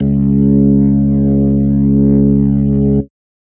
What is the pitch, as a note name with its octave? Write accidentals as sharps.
C#2